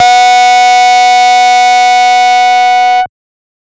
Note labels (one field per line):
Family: bass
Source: synthesizer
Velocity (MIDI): 75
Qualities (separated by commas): bright, distorted, multiphonic